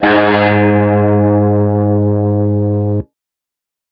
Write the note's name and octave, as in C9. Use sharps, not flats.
G#2